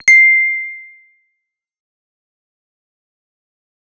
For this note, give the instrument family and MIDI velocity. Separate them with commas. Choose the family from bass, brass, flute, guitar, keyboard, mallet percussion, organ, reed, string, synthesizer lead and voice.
bass, 75